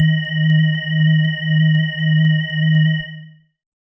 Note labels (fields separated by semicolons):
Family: mallet percussion; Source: electronic; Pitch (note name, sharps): D#3; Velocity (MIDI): 127; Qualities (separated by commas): bright, distorted, multiphonic